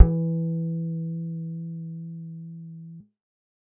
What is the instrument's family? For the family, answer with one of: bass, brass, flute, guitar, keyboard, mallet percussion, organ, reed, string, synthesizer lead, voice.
bass